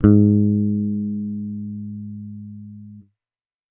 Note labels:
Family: bass; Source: electronic; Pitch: G#2; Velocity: 25

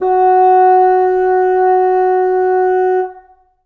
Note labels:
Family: reed; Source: acoustic; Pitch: F#4; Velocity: 100; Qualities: reverb

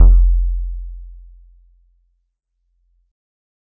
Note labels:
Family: keyboard; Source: electronic; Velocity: 50

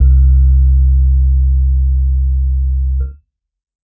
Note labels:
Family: keyboard; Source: electronic; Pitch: C2; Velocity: 50; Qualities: dark

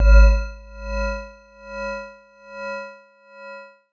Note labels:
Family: mallet percussion; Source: electronic; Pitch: G#1; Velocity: 127; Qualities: long release

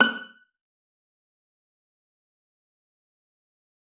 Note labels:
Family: string; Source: acoustic; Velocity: 25; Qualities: fast decay, percussive, reverb

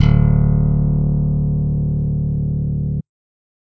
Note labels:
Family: bass; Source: electronic; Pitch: D1; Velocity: 100; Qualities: bright

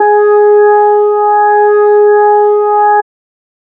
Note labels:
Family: organ; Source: electronic; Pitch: G#4; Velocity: 25

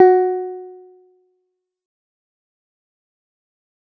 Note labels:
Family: guitar; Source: synthesizer; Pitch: F#4; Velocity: 50; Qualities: fast decay

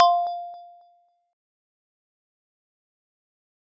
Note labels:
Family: mallet percussion; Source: acoustic; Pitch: F5; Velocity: 50; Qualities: fast decay, percussive

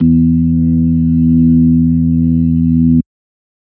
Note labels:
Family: organ; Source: electronic; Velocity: 25

